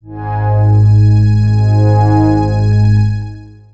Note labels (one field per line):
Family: synthesizer lead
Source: synthesizer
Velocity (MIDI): 25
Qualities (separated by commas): long release, non-linear envelope